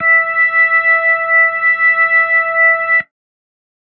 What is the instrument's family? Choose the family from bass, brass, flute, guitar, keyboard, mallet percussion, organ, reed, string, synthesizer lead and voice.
organ